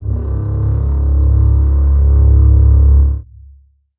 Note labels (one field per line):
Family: string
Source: acoustic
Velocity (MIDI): 25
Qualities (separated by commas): long release, reverb